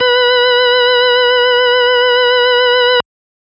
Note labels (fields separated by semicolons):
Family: organ; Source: electronic; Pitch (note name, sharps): B4; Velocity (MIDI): 75; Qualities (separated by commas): distorted